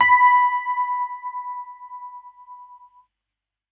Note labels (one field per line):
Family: keyboard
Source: electronic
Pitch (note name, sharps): B5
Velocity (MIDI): 100